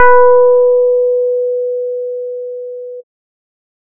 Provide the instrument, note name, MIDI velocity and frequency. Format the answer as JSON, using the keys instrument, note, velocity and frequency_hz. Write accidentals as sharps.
{"instrument": "synthesizer bass", "note": "B4", "velocity": 25, "frequency_hz": 493.9}